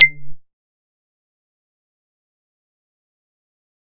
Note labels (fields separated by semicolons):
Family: bass; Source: synthesizer; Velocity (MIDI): 75; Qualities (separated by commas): fast decay, percussive